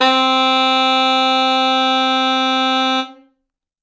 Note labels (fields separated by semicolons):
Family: reed; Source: acoustic; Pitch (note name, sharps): C4; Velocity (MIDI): 127; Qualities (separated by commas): reverb